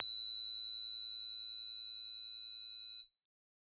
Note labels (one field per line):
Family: bass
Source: synthesizer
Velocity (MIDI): 50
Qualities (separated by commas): bright, distorted